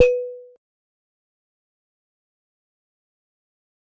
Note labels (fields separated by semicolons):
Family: mallet percussion; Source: acoustic; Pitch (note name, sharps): B4; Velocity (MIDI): 25; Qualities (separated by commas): fast decay, percussive